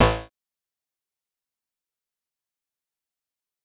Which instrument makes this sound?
synthesizer bass